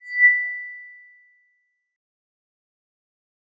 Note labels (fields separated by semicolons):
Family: mallet percussion; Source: electronic; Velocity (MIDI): 75; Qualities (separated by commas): bright, fast decay